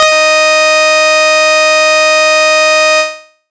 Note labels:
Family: bass; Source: synthesizer; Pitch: D#5; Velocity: 127; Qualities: bright, distorted

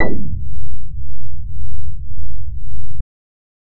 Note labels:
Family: bass; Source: synthesizer; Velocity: 50

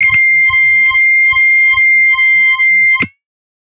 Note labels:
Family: guitar; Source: synthesizer; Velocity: 25; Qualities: bright, distorted

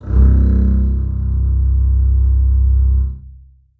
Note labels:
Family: string; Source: acoustic; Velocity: 127; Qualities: long release, reverb

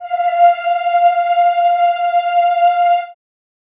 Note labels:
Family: voice; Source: acoustic; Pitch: F5; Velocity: 127; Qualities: reverb

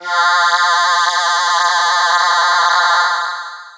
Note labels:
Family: voice; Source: synthesizer; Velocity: 127; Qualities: bright, distorted, long release

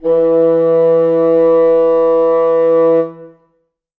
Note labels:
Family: reed; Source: acoustic; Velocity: 100; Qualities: reverb

